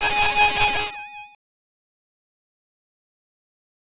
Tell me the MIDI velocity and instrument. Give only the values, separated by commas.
25, synthesizer bass